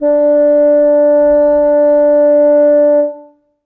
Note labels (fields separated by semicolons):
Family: reed; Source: acoustic; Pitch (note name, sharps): D4; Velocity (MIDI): 25; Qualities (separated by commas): reverb